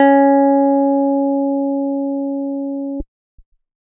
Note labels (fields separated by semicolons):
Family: keyboard; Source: electronic; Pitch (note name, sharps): C#4; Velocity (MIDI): 100